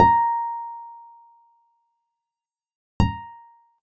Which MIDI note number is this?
82